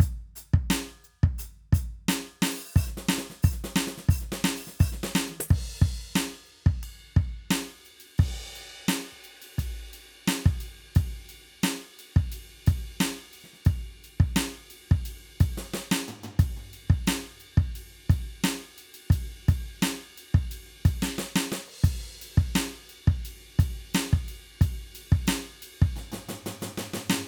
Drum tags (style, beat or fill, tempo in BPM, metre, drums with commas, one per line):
rock
beat
88 BPM
4/4
crash, ride, ride bell, closed hi-hat, open hi-hat, hi-hat pedal, snare, high tom, floor tom, kick